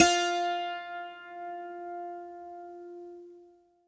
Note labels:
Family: guitar; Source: acoustic; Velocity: 50; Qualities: bright, reverb

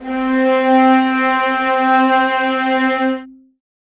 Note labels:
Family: string; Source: acoustic; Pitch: C4; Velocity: 25; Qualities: reverb

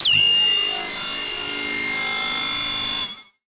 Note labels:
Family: synthesizer lead; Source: synthesizer; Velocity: 25; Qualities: bright, distorted, multiphonic, non-linear envelope

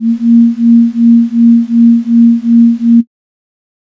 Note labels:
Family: flute; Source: synthesizer; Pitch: A#3; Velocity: 127; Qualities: dark

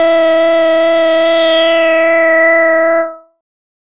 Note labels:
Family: bass; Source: synthesizer; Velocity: 75; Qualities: bright, distorted, non-linear envelope

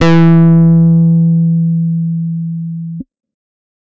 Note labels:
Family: guitar; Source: electronic; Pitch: E3; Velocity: 25; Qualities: distorted

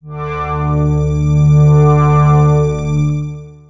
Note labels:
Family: synthesizer lead; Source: synthesizer; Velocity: 50; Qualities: bright, long release, non-linear envelope

